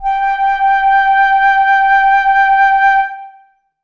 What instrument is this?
acoustic flute